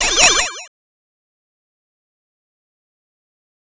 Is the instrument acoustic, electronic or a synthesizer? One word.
synthesizer